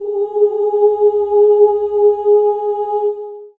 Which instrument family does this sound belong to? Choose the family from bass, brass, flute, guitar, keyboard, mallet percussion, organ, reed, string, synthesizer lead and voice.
voice